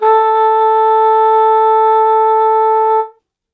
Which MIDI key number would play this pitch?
69